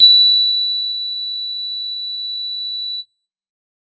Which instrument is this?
synthesizer bass